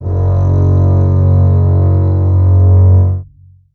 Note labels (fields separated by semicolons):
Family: string; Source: acoustic; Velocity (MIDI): 75; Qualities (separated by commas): long release, reverb